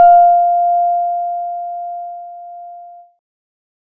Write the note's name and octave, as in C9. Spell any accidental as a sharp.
F5